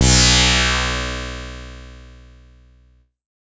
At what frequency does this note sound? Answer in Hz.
61.74 Hz